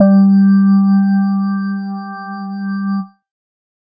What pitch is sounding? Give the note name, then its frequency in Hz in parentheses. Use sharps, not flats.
G3 (196 Hz)